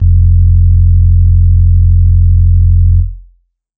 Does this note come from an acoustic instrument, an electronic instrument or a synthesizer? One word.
electronic